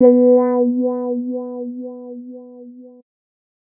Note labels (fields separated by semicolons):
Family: bass; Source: synthesizer; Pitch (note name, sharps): B3; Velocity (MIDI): 50; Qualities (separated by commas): dark, distorted